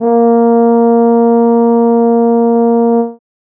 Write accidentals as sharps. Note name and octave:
A#3